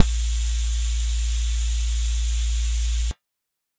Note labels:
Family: bass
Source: synthesizer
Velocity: 100

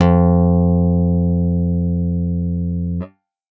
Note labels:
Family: guitar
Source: electronic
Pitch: F2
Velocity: 127

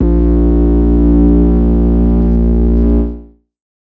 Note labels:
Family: synthesizer lead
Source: synthesizer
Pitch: A#1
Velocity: 100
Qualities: distorted, multiphonic, non-linear envelope

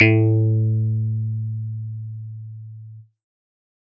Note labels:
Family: keyboard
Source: electronic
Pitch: A2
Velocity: 25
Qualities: distorted

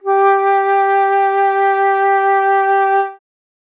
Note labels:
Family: flute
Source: acoustic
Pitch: G4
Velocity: 100

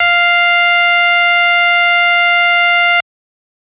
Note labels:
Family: organ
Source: electronic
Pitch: F5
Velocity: 75

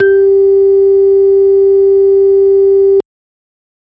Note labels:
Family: organ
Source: electronic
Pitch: G4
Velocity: 100

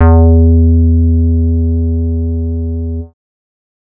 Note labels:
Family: bass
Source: synthesizer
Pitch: E2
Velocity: 50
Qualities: dark

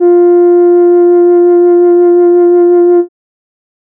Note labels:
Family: keyboard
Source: synthesizer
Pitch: F4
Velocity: 127

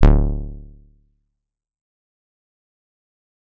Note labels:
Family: guitar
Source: electronic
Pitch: D1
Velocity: 75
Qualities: fast decay, percussive

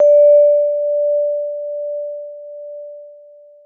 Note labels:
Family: keyboard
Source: electronic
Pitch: D5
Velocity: 100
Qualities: long release

